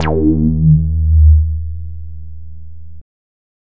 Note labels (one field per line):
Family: bass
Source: synthesizer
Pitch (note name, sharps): D#2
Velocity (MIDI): 50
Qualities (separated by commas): distorted